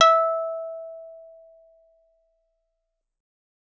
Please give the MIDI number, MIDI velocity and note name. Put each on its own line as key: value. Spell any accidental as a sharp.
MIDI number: 76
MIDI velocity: 127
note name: E5